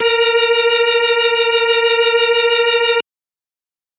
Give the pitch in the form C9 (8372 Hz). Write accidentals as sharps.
A#4 (466.2 Hz)